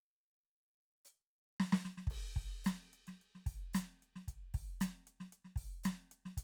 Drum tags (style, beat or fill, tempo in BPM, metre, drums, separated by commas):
funk, beat, 112 BPM, 4/4, crash, closed hi-hat, open hi-hat, hi-hat pedal, snare, kick